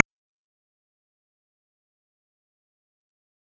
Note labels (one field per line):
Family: bass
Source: synthesizer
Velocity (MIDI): 50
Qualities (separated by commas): fast decay, percussive